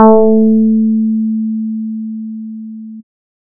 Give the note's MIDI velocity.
75